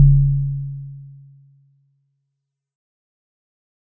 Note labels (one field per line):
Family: mallet percussion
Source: acoustic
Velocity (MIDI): 50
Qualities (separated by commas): fast decay